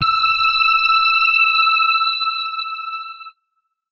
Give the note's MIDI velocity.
127